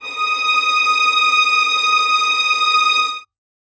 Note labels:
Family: string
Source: acoustic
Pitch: D#6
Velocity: 50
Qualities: reverb

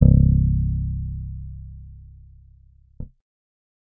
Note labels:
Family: bass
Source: synthesizer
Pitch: C1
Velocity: 75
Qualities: dark

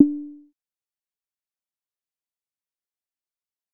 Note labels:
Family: bass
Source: synthesizer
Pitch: D4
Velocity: 25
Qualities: dark, fast decay, percussive

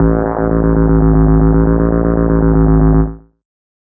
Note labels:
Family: bass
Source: synthesizer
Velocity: 75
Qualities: distorted, tempo-synced

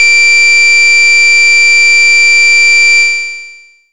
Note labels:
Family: bass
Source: synthesizer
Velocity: 75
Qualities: bright, distorted, long release

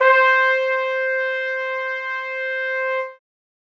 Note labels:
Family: brass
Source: acoustic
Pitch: C5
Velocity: 100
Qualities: reverb

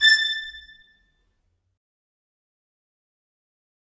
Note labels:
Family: string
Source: acoustic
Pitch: A6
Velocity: 100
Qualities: bright, fast decay, percussive, reverb

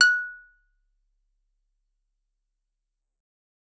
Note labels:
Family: guitar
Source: acoustic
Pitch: F#6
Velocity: 127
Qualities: percussive

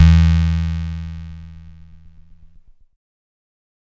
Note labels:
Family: keyboard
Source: electronic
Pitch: E2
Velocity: 50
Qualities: bright, distorted

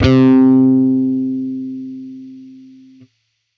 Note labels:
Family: bass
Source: electronic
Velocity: 100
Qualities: distorted

